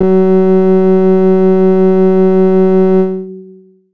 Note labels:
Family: keyboard; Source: electronic; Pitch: F#3; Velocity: 75; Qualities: distorted, long release

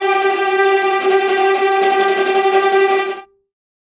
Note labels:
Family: string; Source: acoustic; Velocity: 100; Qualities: bright, non-linear envelope, reverb

